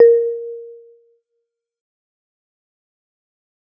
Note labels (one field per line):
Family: mallet percussion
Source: acoustic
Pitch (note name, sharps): A#4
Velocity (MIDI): 50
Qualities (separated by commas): fast decay, percussive, reverb